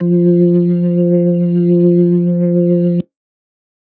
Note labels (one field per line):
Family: organ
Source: electronic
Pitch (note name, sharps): F3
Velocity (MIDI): 100